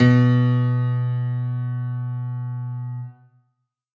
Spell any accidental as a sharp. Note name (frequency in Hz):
B2 (123.5 Hz)